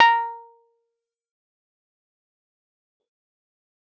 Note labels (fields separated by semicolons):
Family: keyboard; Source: electronic; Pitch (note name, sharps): A#5; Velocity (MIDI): 127; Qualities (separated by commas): fast decay, percussive